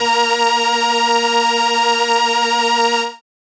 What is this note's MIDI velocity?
75